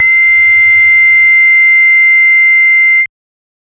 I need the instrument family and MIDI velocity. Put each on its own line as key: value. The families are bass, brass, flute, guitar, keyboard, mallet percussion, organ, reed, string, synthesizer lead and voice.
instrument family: bass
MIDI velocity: 75